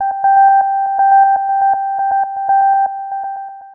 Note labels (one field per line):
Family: synthesizer lead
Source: synthesizer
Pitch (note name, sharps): G5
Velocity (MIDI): 127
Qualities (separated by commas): long release, tempo-synced